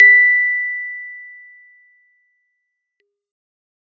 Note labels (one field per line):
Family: keyboard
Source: acoustic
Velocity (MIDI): 75